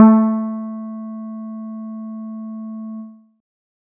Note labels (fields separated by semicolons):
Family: guitar; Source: synthesizer; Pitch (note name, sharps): A3; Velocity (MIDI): 75; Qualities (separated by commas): dark